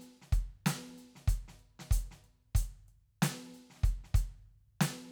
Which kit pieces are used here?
closed hi-hat, snare and kick